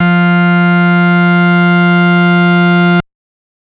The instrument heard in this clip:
electronic organ